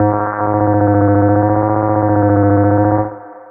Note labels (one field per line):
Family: bass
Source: synthesizer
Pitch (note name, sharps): G#2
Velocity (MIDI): 75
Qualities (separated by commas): long release, reverb